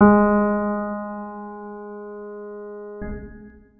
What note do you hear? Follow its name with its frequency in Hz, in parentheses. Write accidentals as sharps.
G#3 (207.7 Hz)